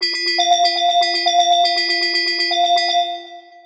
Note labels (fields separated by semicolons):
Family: mallet percussion; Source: synthesizer; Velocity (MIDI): 75; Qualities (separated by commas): long release, multiphonic, tempo-synced